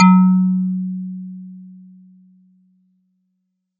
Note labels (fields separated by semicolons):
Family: mallet percussion; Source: acoustic; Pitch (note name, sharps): F#3; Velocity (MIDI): 75